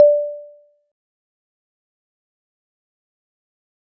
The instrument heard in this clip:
acoustic mallet percussion instrument